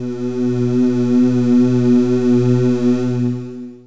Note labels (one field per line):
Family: voice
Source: synthesizer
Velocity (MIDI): 50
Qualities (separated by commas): distorted, long release